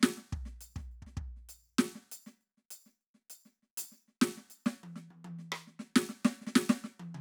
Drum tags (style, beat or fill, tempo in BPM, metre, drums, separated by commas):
hip-hop, beat, 100 BPM, 4/4, percussion, snare, high tom, mid tom, kick